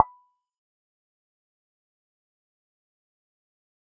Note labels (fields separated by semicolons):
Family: bass; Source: synthesizer; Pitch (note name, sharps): B5; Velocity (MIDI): 25; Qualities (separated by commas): fast decay, percussive